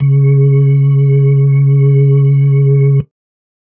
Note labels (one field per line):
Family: organ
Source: electronic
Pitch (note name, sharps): C#3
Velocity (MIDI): 127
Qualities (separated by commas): dark